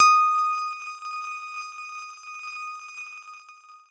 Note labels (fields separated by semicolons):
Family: guitar; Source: electronic; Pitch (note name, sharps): D#6; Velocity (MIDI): 100; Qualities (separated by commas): bright, long release